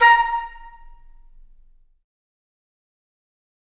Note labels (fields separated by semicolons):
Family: flute; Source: acoustic; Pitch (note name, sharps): A#5; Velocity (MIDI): 127; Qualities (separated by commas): fast decay, percussive, reverb